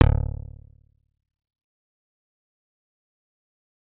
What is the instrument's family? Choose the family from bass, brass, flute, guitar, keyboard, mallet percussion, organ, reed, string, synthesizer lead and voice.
bass